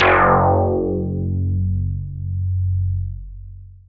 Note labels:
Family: synthesizer lead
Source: synthesizer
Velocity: 100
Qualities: long release

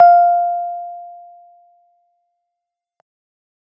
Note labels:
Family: keyboard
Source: electronic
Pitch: F5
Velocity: 50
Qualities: fast decay

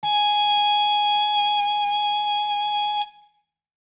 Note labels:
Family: brass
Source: acoustic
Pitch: G#5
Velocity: 127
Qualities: bright

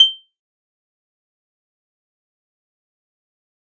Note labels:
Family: guitar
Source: acoustic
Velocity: 127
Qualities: fast decay, percussive

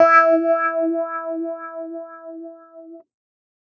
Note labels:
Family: keyboard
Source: electronic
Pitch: E4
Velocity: 127

